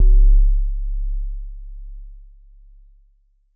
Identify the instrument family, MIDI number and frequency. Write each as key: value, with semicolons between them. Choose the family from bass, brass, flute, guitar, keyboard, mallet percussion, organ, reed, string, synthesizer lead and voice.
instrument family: keyboard; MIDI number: 25; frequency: 34.65 Hz